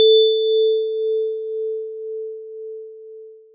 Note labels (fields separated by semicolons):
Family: mallet percussion; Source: acoustic; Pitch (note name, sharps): A4; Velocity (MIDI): 127; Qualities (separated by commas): bright, long release